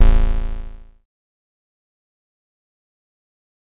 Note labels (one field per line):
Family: bass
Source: synthesizer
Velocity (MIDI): 75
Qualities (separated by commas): bright, distorted, fast decay